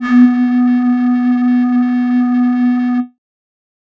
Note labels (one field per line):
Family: flute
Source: synthesizer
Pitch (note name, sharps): B3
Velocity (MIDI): 75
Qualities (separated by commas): distorted